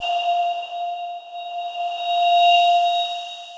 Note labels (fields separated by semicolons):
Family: mallet percussion; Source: electronic; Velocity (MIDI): 25; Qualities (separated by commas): bright, long release, non-linear envelope